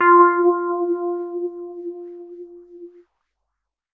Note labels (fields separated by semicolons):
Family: keyboard; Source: electronic; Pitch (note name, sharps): F4; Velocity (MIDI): 75; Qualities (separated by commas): non-linear envelope